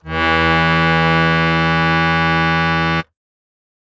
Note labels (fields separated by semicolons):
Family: keyboard; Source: acoustic; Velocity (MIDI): 25